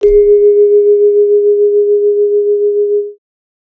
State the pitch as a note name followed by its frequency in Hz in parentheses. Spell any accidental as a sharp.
G#4 (415.3 Hz)